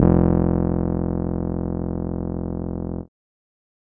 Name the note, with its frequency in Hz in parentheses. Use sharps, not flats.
F1 (43.65 Hz)